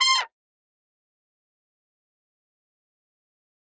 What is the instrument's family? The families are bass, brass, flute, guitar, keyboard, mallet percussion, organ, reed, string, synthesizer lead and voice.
brass